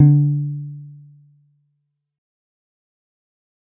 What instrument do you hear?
synthesizer guitar